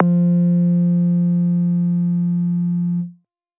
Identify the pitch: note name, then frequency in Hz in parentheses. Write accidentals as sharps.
F3 (174.6 Hz)